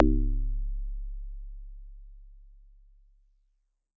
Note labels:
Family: guitar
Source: synthesizer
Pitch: C#1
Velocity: 100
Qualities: dark

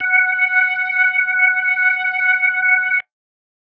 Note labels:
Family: organ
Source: electronic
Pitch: F#5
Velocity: 100

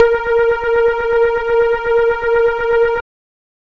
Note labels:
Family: bass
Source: synthesizer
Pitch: A#4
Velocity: 127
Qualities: dark

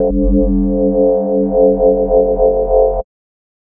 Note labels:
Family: mallet percussion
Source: synthesizer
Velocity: 75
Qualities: multiphonic, non-linear envelope

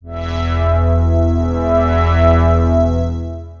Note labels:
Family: synthesizer lead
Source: synthesizer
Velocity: 75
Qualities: bright, long release, non-linear envelope

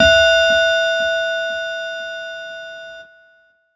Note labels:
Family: keyboard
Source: electronic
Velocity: 75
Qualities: bright, distorted

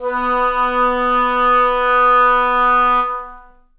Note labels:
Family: reed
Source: acoustic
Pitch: B3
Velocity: 50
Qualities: long release, reverb

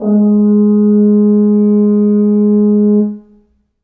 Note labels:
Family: brass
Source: acoustic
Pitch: G#3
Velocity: 50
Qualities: dark, reverb

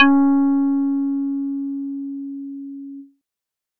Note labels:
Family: bass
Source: synthesizer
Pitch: C#4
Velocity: 127

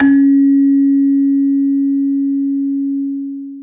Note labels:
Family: mallet percussion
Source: acoustic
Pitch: C#4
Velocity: 127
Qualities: long release, reverb

